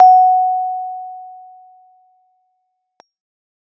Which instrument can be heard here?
electronic keyboard